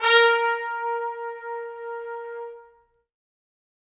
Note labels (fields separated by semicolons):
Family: brass; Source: acoustic; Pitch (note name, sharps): A#4; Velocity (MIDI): 100; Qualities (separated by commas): bright, reverb